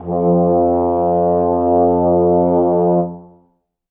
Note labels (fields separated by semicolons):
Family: brass; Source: acoustic; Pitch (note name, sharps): F2; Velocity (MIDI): 50; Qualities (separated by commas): dark, reverb